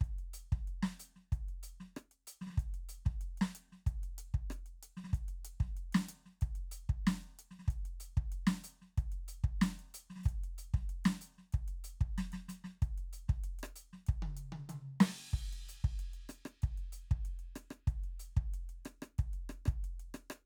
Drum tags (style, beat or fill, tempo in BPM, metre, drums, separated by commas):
Afrobeat, beat, 94 BPM, 4/4, crash, closed hi-hat, hi-hat pedal, snare, cross-stick, high tom, kick